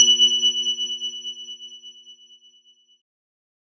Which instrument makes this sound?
electronic keyboard